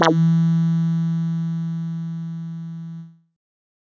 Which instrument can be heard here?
synthesizer bass